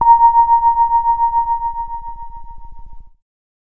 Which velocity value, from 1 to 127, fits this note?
127